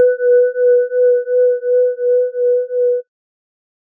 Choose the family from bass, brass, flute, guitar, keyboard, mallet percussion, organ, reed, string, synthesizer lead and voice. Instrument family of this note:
organ